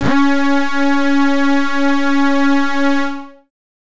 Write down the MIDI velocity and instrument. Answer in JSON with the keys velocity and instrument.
{"velocity": 100, "instrument": "synthesizer bass"}